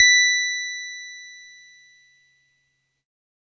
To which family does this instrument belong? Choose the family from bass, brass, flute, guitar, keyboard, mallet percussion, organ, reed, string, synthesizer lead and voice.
keyboard